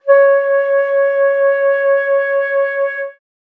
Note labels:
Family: flute; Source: acoustic; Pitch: C#5; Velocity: 75

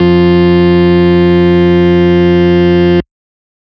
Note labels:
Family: organ; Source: electronic; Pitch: F2; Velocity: 127; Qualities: distorted

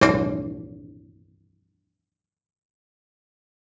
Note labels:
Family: guitar; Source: acoustic; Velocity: 50; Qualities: fast decay

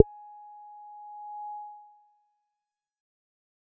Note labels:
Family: bass; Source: synthesizer; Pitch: G#5; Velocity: 25; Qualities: fast decay

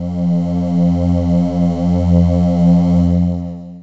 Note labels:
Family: voice; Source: synthesizer; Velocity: 100; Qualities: distorted, long release

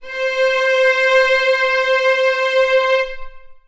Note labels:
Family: string; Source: acoustic; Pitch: C5; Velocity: 50; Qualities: long release, reverb

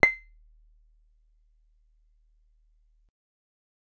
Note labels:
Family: guitar; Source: acoustic; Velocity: 25; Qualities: percussive

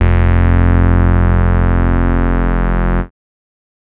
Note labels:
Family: bass; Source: synthesizer; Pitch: F1; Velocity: 50; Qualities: bright, distorted

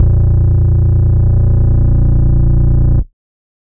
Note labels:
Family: bass; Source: synthesizer; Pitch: A#0; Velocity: 127; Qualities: distorted, multiphonic, tempo-synced

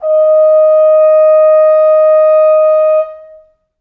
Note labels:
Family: brass; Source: acoustic; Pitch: D#5; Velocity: 50; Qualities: long release, reverb

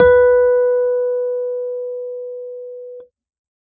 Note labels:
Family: keyboard; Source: electronic; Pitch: B4; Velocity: 75

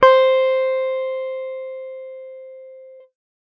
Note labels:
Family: guitar; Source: electronic; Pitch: C5; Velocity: 100

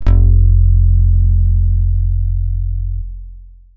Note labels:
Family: guitar; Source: electronic; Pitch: F1; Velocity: 100; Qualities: long release

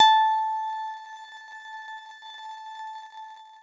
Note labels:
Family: guitar; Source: electronic; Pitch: A5; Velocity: 100; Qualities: bright, long release

